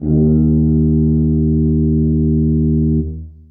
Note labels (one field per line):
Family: brass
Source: acoustic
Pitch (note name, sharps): D#2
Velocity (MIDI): 100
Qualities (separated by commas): dark, long release, reverb